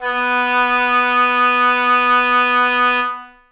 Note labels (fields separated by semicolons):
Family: reed; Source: acoustic; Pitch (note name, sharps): B3; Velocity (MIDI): 127; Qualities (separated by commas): reverb